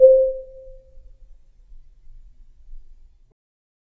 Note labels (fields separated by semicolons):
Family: mallet percussion; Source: acoustic; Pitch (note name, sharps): C5; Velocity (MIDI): 25; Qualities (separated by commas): dark, percussive, reverb